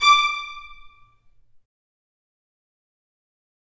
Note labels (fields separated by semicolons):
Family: string; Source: acoustic; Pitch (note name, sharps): D6; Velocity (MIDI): 100; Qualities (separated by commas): bright, fast decay, percussive, reverb